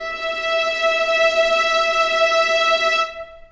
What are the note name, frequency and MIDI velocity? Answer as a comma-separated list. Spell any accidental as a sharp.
E5, 659.3 Hz, 25